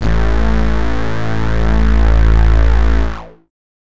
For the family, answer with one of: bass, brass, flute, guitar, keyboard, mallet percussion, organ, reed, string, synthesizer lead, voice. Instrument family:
bass